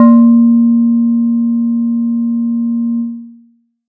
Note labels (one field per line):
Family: mallet percussion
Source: acoustic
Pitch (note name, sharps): A#3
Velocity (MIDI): 100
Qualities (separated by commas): long release